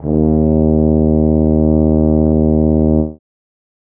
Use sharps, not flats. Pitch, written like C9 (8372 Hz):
D#2 (77.78 Hz)